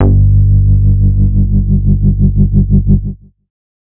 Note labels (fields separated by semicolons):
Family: bass; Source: synthesizer; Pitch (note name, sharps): G1; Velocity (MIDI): 50; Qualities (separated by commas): distorted